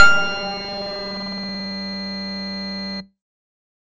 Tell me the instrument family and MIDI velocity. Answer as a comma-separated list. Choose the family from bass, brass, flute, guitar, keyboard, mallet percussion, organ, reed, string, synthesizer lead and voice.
bass, 75